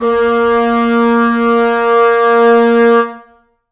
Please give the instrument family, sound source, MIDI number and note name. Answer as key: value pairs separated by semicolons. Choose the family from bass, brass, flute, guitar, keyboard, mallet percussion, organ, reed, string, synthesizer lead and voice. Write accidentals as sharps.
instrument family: reed; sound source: acoustic; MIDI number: 58; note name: A#3